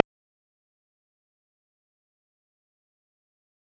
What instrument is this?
electronic guitar